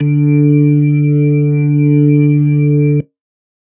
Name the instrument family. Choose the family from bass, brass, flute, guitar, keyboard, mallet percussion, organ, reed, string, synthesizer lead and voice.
organ